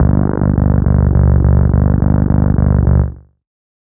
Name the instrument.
synthesizer bass